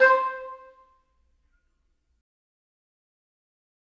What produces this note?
acoustic reed instrument